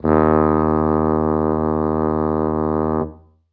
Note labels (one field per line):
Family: brass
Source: acoustic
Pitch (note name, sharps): D#2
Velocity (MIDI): 75